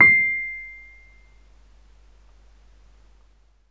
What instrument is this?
electronic keyboard